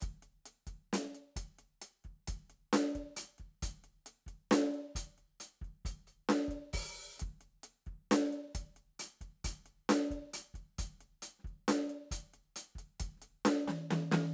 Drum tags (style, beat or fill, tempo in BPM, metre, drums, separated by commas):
hip-hop, beat, 67 BPM, 4/4, closed hi-hat, open hi-hat, hi-hat pedal, snare, high tom, kick